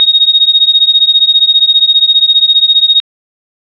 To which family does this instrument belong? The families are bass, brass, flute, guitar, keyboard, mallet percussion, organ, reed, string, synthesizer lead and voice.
organ